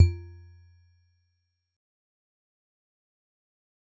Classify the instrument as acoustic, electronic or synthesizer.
acoustic